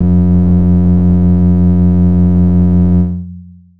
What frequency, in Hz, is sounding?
87.31 Hz